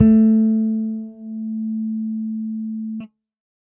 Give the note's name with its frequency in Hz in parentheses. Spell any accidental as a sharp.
A3 (220 Hz)